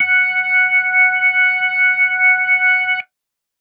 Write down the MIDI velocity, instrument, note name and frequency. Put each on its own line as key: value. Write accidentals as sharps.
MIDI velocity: 25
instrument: electronic organ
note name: F#5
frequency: 740 Hz